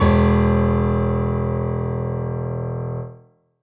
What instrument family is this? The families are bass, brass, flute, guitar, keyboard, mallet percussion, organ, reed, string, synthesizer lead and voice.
keyboard